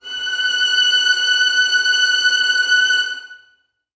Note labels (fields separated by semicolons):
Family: string; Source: acoustic; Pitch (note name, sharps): F#6; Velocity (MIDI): 50; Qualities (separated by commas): bright, reverb